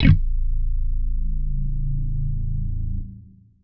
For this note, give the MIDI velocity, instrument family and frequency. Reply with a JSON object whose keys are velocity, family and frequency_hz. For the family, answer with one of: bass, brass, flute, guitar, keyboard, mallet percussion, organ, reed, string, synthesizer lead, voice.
{"velocity": 50, "family": "guitar", "frequency_hz": 27.5}